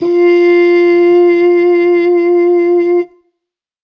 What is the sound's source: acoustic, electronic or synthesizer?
acoustic